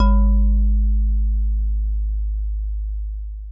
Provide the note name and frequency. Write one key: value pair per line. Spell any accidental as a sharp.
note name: G#1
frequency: 51.91 Hz